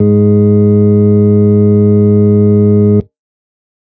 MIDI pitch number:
44